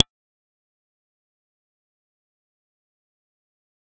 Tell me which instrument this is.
synthesizer bass